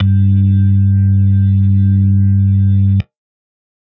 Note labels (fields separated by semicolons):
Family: organ; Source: electronic; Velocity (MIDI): 25; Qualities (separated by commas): dark